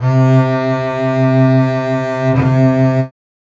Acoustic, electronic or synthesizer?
acoustic